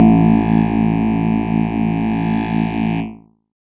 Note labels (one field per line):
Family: keyboard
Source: electronic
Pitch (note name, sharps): A1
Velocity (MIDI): 100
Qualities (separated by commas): bright, distorted, multiphonic